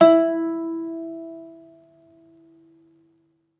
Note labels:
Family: guitar; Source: acoustic; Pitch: E4; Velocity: 50; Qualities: reverb

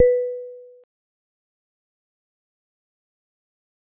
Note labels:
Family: mallet percussion; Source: acoustic; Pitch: B4; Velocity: 25; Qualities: dark, fast decay, percussive

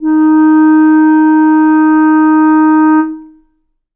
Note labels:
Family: reed; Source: acoustic; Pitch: D#4; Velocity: 50; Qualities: reverb

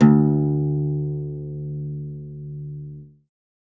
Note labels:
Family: guitar; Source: acoustic; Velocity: 127; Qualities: reverb

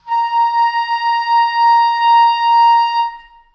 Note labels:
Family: reed; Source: acoustic; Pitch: A#5; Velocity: 100; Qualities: reverb

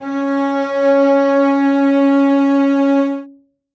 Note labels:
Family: string; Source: acoustic; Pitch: C#4; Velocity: 50; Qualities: reverb

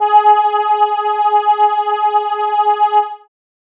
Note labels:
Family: keyboard; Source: synthesizer; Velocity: 75

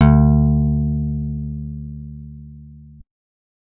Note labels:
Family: guitar; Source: acoustic; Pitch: D2; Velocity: 127

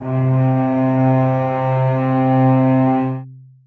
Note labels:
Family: string; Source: acoustic; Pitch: C3; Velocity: 25; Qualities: long release, reverb

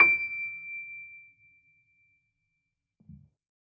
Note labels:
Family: keyboard; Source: acoustic; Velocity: 25; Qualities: fast decay

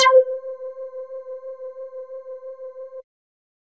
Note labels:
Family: bass; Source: synthesizer; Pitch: C5; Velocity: 100

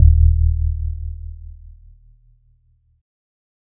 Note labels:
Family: keyboard; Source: electronic; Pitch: D#1; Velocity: 75; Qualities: dark

